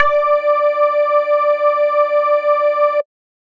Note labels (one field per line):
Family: bass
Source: synthesizer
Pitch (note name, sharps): D5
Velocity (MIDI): 100